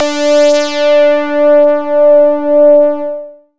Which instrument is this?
synthesizer bass